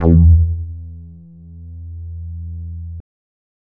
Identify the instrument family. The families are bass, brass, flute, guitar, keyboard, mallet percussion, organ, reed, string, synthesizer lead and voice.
bass